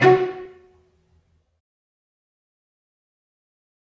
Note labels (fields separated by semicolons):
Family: string; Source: acoustic; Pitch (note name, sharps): F#4; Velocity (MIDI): 75; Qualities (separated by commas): fast decay, percussive, reverb